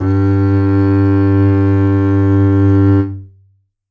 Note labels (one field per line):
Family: string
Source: acoustic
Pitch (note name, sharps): G2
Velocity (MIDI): 50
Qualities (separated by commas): reverb